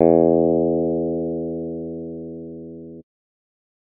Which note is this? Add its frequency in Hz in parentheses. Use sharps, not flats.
E2 (82.41 Hz)